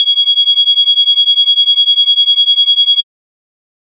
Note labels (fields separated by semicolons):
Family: bass; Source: synthesizer; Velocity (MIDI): 127; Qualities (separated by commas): bright, distorted